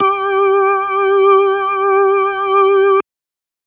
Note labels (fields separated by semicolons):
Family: organ; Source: electronic; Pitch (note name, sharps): G4; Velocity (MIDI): 25